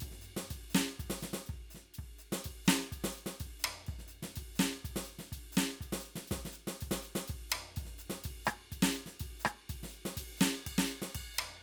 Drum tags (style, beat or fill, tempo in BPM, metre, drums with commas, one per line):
calypso
beat
124 BPM
4/4
ride, ride bell, hi-hat pedal, percussion, snare, cross-stick, kick